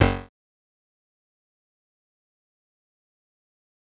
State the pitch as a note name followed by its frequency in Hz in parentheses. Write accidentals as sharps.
F#1 (46.25 Hz)